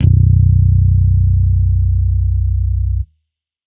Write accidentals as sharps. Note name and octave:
B0